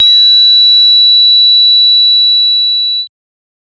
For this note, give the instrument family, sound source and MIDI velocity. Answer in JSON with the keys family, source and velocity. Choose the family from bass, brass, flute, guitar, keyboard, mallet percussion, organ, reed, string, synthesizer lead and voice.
{"family": "bass", "source": "synthesizer", "velocity": 50}